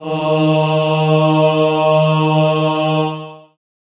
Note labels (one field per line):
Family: voice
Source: acoustic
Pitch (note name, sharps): D#3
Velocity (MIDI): 100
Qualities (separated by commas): long release, reverb